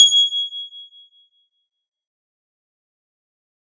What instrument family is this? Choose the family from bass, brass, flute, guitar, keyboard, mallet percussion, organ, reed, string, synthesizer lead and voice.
guitar